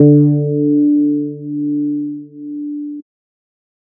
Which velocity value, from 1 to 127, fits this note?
25